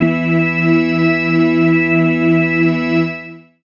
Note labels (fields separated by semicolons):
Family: organ; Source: electronic; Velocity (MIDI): 50; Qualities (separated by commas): reverb